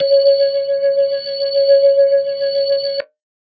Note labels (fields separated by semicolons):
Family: organ; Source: electronic; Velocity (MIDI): 25